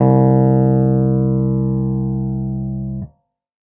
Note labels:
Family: keyboard; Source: electronic; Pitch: C2; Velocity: 75; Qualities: distorted

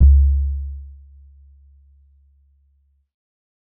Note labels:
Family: keyboard; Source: electronic; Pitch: C#2; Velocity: 100; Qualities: dark

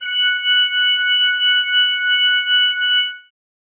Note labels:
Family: organ; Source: acoustic; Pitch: F#6; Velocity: 127; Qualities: reverb

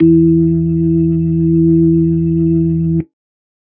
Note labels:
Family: organ; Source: electronic; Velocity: 75; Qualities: dark

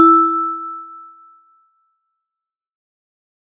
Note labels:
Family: mallet percussion; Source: acoustic; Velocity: 75; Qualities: fast decay

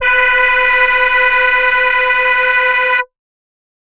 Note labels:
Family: voice; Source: synthesizer; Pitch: B4; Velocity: 75; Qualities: multiphonic

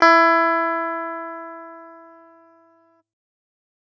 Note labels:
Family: guitar; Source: electronic; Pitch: E4; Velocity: 75

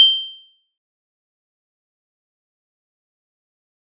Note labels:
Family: mallet percussion; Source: acoustic; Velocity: 50; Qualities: fast decay, percussive

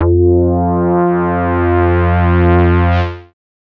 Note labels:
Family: bass; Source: synthesizer; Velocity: 127; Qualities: distorted, multiphonic

